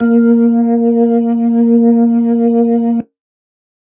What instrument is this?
electronic organ